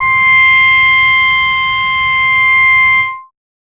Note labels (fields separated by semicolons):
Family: bass; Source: synthesizer; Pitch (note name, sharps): C6; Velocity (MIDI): 25; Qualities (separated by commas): bright, distorted